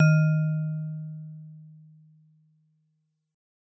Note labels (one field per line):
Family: mallet percussion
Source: acoustic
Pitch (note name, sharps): D#3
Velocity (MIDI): 100